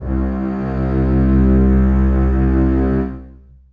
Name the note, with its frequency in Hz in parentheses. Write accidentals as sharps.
C2 (65.41 Hz)